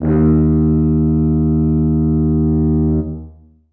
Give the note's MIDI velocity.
127